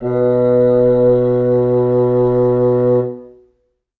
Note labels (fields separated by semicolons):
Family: reed; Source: acoustic; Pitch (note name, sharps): B2; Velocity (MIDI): 50; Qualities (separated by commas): reverb